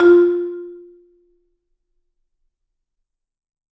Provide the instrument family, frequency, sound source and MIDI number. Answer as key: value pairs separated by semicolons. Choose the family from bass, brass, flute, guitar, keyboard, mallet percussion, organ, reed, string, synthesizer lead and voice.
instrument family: mallet percussion; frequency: 349.2 Hz; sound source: acoustic; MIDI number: 65